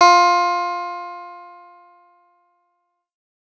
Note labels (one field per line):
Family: guitar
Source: electronic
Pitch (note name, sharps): F4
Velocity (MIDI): 100